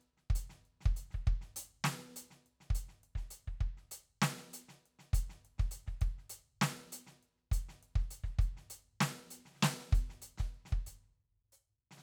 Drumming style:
hip-hop